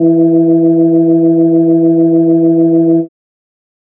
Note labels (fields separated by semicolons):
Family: organ; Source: electronic; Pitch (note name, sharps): E3; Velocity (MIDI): 75